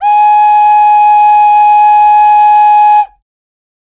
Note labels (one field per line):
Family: flute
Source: acoustic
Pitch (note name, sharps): G#5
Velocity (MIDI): 75